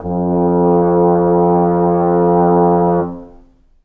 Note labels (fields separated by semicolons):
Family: brass; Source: acoustic; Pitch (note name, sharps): F2; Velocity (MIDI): 25; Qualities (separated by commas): long release, reverb